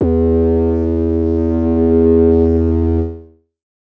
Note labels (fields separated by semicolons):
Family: synthesizer lead; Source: synthesizer; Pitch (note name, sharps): E2; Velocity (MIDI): 75; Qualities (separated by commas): distorted, multiphonic, non-linear envelope